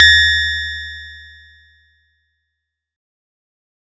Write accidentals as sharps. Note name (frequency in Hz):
D#2 (77.78 Hz)